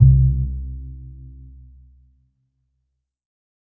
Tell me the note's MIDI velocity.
25